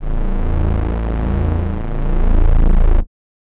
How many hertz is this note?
27.5 Hz